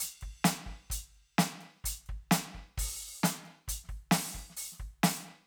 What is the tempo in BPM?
132 BPM